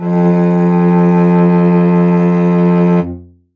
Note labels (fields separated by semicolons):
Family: string; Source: acoustic; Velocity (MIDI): 100; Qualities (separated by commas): reverb